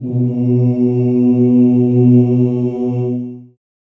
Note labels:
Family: voice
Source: acoustic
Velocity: 127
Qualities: long release, reverb

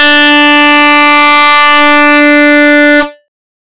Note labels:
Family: bass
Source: synthesizer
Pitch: D4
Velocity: 100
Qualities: bright, distorted

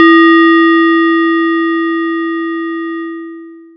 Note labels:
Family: mallet percussion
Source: acoustic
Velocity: 25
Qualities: distorted, long release

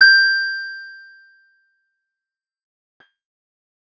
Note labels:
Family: guitar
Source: acoustic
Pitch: G6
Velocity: 75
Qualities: bright, distorted, fast decay

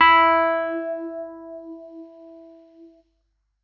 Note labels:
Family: keyboard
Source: electronic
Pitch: E4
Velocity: 100

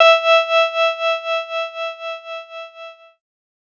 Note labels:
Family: keyboard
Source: electronic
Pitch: E5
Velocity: 100

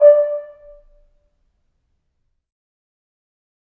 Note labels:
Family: brass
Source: acoustic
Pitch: D5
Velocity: 25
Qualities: fast decay, percussive, reverb

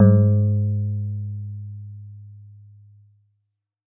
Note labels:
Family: guitar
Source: synthesizer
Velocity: 100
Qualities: dark

